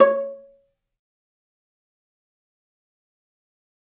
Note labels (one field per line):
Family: string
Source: acoustic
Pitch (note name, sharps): C#5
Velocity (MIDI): 50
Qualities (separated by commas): dark, fast decay, percussive, reverb